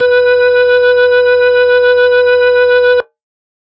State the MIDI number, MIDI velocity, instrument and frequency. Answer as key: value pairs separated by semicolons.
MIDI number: 71; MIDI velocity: 50; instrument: electronic organ; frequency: 493.9 Hz